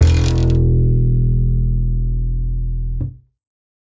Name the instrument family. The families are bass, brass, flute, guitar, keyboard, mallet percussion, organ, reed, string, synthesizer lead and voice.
bass